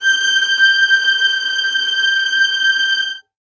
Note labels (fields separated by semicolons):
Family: string; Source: acoustic; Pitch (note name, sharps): G6; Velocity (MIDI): 100; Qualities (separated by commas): non-linear envelope, reverb